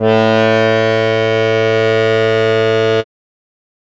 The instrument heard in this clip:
acoustic keyboard